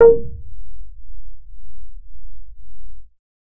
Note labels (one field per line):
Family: bass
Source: synthesizer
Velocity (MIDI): 50